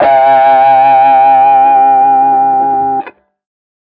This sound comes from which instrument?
electronic guitar